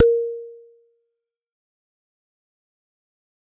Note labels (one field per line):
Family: mallet percussion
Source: acoustic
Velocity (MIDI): 100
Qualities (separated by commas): fast decay, percussive